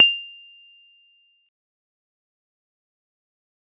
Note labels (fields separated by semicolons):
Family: keyboard; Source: electronic; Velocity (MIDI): 25; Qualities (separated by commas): bright, fast decay, percussive